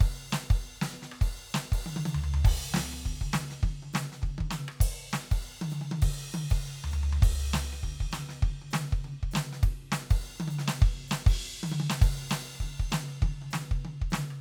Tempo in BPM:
200 BPM